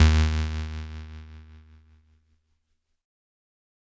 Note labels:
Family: keyboard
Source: electronic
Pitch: D#2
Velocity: 75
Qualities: bright, distorted

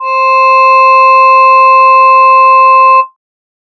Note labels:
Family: voice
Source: synthesizer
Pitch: C5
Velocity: 75

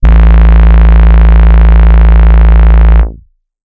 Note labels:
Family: keyboard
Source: electronic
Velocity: 127

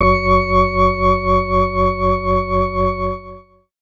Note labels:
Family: organ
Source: electronic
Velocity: 127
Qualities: distorted

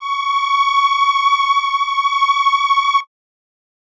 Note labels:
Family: reed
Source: acoustic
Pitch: C#6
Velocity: 100

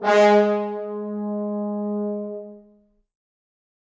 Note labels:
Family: brass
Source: acoustic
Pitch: G#3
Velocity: 25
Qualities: bright, reverb

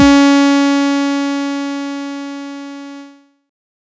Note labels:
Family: bass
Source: synthesizer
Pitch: C#4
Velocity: 25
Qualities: bright, distorted

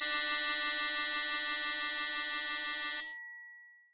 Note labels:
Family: mallet percussion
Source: electronic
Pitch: F#6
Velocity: 75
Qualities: long release

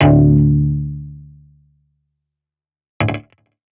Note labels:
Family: guitar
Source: electronic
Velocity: 100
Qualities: distorted, fast decay

